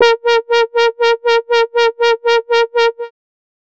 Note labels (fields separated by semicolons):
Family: bass; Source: synthesizer; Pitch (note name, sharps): A#4; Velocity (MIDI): 50; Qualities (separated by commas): bright, distorted, tempo-synced